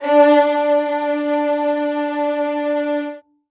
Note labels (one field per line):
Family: string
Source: acoustic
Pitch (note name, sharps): D4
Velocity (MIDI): 127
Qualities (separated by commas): reverb